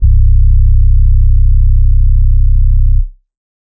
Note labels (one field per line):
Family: keyboard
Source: electronic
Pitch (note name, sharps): C1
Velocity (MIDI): 25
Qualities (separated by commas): dark